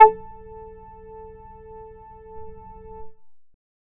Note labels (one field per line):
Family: bass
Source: synthesizer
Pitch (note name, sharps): A4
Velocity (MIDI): 50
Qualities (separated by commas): distorted, percussive